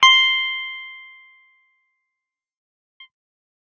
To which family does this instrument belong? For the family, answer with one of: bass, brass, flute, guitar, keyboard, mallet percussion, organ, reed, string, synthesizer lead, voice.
guitar